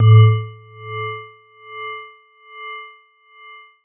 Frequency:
110 Hz